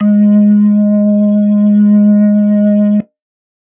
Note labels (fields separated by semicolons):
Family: organ; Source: electronic; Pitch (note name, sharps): G#3; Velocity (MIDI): 50; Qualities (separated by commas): distorted